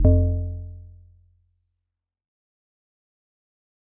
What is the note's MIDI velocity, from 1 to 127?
100